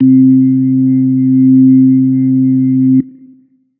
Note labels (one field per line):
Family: organ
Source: electronic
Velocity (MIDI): 100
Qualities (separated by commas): dark